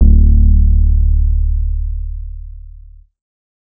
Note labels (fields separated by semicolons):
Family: bass; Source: synthesizer; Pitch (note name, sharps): D1; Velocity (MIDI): 25; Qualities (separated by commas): distorted